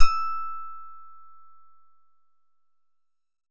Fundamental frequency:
1319 Hz